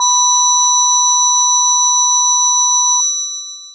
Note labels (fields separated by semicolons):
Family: mallet percussion; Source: electronic; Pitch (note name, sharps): B5; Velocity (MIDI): 50; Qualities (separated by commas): bright, long release